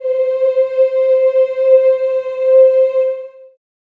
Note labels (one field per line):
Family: voice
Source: acoustic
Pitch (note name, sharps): C5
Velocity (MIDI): 25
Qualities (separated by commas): long release, reverb